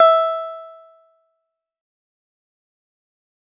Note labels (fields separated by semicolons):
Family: guitar; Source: synthesizer; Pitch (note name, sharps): E5; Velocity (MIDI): 75; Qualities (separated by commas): fast decay